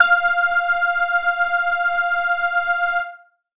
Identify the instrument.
electronic keyboard